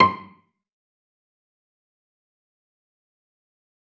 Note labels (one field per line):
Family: string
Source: acoustic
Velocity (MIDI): 127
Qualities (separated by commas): fast decay, percussive, reverb